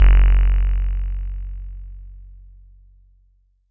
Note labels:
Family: bass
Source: synthesizer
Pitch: F#1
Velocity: 127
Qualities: bright, distorted

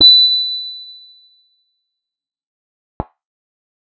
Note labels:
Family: guitar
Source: electronic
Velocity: 50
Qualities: fast decay, reverb

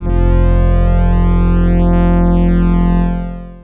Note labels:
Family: organ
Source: electronic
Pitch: F1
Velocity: 75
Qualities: distorted, long release

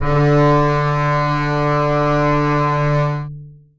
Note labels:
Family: string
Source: acoustic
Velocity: 25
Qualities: long release, reverb

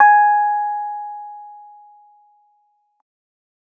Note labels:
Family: keyboard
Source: electronic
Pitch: G#5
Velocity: 100

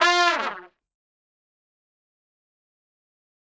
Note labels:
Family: brass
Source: acoustic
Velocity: 50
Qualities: bright, fast decay, reverb

